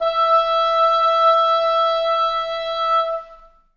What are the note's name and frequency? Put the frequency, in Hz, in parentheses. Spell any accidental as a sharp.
E5 (659.3 Hz)